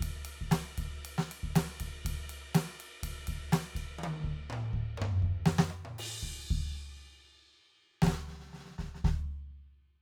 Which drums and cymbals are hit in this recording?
crash, ride, ride bell, snare, high tom, mid tom, floor tom and kick